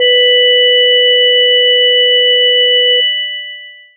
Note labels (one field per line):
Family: mallet percussion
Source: electronic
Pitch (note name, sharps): B4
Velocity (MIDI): 50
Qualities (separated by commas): long release